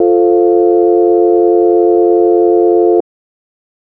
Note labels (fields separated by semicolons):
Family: organ; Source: electronic; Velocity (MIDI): 50